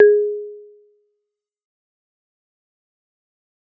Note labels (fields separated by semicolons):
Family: mallet percussion; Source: acoustic; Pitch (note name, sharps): G#4; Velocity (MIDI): 50; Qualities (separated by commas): fast decay, percussive